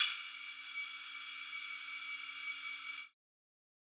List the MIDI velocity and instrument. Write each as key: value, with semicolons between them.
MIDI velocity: 50; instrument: acoustic flute